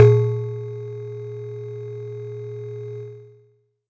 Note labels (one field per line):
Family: mallet percussion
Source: acoustic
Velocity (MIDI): 50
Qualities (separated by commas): distorted